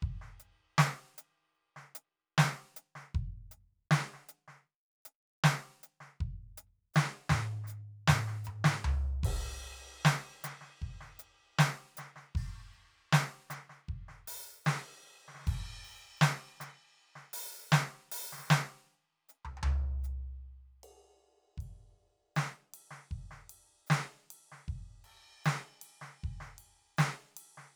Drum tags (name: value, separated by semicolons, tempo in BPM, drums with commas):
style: country; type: beat; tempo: 78 BPM; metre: 4/4; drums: crash, ride, closed hi-hat, open hi-hat, hi-hat pedal, snare, mid tom, floor tom, kick